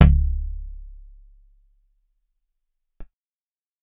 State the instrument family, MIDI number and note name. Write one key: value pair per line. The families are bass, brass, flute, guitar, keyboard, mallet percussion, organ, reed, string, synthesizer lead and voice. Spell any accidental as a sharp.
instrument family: guitar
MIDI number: 25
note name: C#1